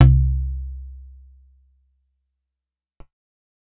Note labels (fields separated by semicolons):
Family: guitar; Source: acoustic; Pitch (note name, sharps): C2; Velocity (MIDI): 75; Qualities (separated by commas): dark, fast decay